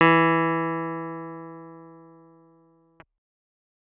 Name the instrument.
electronic keyboard